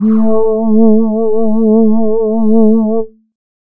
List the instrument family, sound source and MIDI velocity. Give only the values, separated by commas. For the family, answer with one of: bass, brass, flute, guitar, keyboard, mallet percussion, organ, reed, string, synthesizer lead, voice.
voice, synthesizer, 127